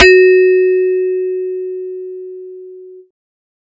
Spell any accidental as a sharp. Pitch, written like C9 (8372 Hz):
F#4 (370 Hz)